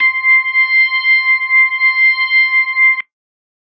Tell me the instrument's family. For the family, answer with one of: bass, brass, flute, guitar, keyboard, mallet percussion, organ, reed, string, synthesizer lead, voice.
organ